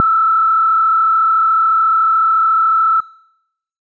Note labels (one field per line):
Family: bass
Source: synthesizer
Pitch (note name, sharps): E6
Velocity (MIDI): 100